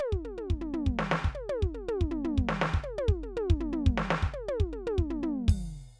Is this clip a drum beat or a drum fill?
beat